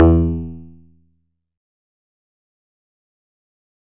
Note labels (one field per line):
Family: guitar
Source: acoustic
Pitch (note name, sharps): E2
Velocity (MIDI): 50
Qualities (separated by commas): dark, distorted, fast decay, percussive